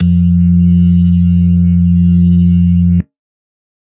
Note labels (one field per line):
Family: organ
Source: electronic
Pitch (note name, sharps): F2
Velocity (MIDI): 100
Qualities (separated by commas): dark